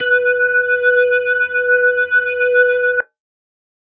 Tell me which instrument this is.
electronic organ